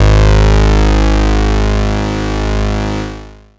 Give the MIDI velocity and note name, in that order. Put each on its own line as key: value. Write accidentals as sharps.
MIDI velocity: 50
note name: G#1